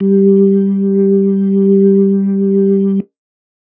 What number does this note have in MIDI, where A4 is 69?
55